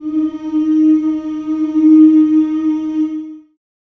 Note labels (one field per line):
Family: voice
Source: acoustic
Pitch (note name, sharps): D#4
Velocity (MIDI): 25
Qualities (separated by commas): reverb